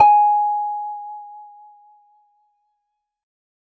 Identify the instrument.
acoustic guitar